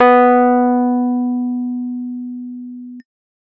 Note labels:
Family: keyboard; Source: electronic; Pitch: B3; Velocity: 100

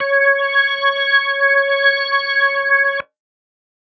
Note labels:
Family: organ; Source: electronic; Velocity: 25

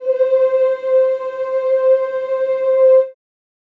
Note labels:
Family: voice; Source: acoustic; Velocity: 75; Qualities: dark, reverb

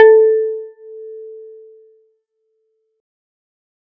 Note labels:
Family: guitar; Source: synthesizer; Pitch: A4; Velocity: 25

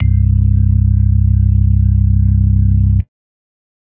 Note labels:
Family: organ; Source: electronic; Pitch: C1; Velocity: 100; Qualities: dark

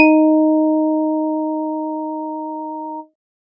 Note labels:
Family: organ; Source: electronic; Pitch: D#4; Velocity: 127

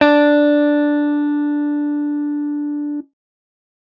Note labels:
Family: guitar; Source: electronic; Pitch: D4; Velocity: 127

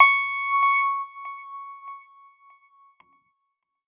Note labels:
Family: keyboard; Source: electronic; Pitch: C#6; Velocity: 127

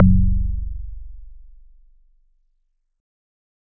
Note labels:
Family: organ; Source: electronic; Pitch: F#0; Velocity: 127

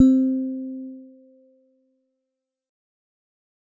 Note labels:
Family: mallet percussion; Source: acoustic; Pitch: C4; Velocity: 50; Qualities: dark, fast decay

